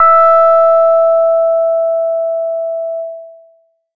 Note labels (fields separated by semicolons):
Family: bass; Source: synthesizer; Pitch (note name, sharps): E5; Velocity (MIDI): 50; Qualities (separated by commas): distorted, long release